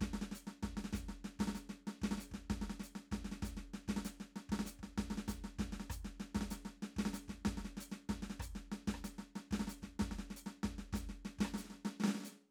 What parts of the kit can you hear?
hi-hat pedal, snare, cross-stick and kick